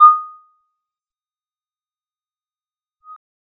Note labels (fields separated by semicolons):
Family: bass; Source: synthesizer; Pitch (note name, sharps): D#6; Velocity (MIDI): 25; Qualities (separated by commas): fast decay, percussive